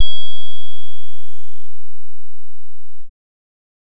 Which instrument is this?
synthesizer bass